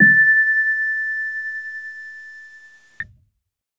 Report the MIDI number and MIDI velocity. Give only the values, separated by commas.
93, 25